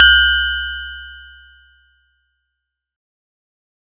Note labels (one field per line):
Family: mallet percussion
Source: acoustic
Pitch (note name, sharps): C2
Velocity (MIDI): 100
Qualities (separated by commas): bright, fast decay